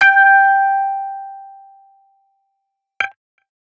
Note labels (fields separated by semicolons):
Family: guitar; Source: electronic; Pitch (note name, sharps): G5; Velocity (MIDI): 75; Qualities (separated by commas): distorted